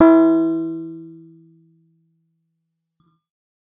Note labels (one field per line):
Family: keyboard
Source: electronic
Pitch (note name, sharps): E4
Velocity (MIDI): 50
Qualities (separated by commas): distorted